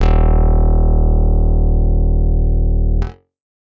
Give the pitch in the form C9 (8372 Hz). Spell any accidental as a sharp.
D#1 (38.89 Hz)